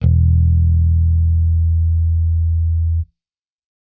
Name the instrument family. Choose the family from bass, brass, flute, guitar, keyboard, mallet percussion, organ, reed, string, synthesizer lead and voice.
bass